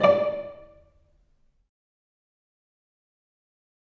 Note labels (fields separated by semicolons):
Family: string; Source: acoustic; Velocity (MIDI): 127; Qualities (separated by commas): dark, fast decay, percussive, reverb